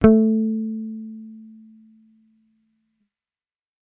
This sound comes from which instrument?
electronic bass